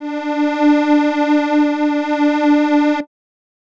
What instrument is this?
acoustic reed instrument